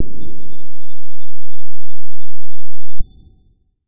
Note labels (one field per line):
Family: guitar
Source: electronic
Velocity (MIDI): 127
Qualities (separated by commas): dark, distorted